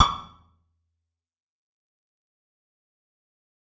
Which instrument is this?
electronic guitar